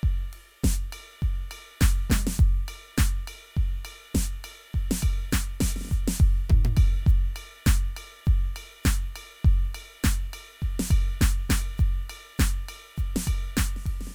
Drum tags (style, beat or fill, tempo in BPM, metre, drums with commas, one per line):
rock
beat
102 BPM
4/4
ride, ride bell, closed hi-hat, hi-hat pedal, snare, mid tom, floor tom, kick